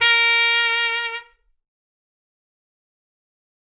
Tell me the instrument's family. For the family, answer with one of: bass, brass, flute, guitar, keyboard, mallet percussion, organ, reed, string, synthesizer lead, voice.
brass